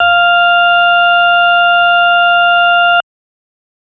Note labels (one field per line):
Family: organ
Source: electronic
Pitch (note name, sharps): F5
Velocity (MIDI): 127